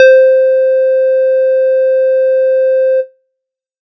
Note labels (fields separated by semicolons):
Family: bass; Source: synthesizer; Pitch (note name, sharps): C5; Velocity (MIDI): 25